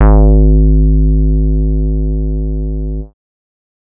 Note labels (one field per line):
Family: bass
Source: synthesizer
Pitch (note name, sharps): G#1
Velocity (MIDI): 100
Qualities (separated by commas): dark